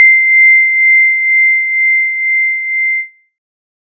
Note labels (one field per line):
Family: synthesizer lead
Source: synthesizer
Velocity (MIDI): 25